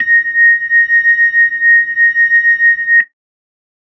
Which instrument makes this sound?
electronic keyboard